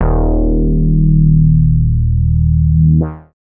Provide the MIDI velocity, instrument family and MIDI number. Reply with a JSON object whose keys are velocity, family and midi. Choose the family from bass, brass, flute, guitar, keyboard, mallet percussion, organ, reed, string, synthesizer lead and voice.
{"velocity": 50, "family": "bass", "midi": 27}